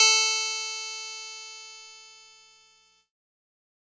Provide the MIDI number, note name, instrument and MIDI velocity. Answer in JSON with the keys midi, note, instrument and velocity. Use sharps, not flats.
{"midi": 69, "note": "A4", "instrument": "electronic keyboard", "velocity": 100}